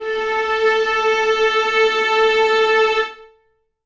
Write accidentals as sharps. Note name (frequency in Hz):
A4 (440 Hz)